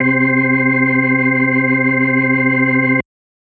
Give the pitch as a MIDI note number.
48